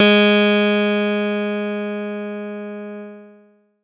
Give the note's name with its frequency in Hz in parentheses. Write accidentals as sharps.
G#3 (207.7 Hz)